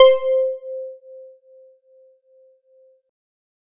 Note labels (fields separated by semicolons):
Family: keyboard; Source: electronic; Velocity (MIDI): 75